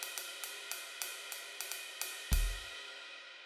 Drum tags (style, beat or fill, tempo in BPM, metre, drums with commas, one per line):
jazz
beat
105 BPM
4/4
ride, kick